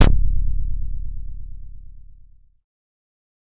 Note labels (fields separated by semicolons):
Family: bass; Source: synthesizer; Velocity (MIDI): 75; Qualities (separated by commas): distorted, fast decay